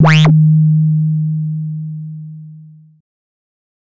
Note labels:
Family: bass; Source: synthesizer; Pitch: D#3; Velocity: 100; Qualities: distorted

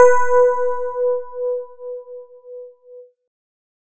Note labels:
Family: keyboard; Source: electronic; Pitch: B4; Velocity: 100

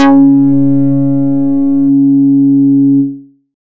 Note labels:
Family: bass; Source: synthesizer; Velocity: 75; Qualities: distorted

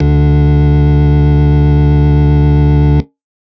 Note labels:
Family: organ; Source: electronic; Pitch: D2; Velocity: 100

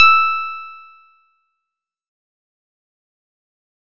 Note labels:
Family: guitar; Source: synthesizer; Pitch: E6; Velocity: 127; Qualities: bright, fast decay

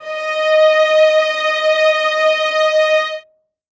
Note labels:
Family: string; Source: acoustic; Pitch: D#5; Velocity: 75; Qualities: reverb

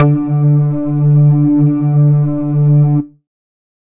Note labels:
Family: bass; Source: synthesizer; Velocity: 50

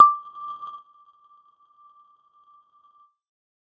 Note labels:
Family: mallet percussion; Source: electronic; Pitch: D6; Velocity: 50; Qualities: non-linear envelope, percussive

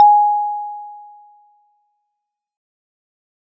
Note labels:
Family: mallet percussion; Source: acoustic; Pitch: G#5; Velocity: 75; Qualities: fast decay

